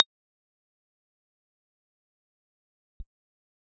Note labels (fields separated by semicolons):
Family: keyboard; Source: electronic; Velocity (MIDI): 75; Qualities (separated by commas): fast decay, percussive